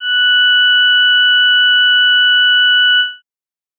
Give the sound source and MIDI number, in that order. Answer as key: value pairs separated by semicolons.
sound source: electronic; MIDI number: 90